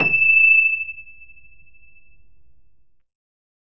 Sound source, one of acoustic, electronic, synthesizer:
electronic